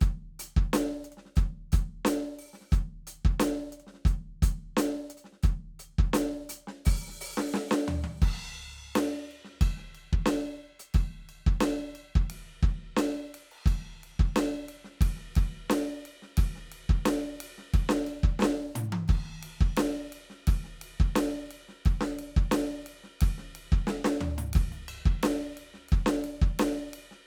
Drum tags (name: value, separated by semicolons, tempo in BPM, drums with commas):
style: rock; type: beat; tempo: 88 BPM; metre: 4/4; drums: crash, ride, ride bell, closed hi-hat, open hi-hat, hi-hat pedal, snare, high tom, mid tom, floor tom, kick